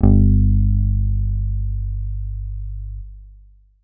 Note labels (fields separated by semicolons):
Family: guitar; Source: electronic; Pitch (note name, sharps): G1; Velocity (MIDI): 25; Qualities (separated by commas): long release